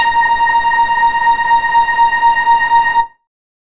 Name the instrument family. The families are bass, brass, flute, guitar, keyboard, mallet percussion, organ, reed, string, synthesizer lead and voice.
bass